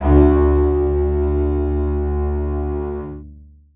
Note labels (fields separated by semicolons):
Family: string; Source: acoustic; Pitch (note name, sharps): D2; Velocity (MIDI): 127; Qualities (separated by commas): long release, reverb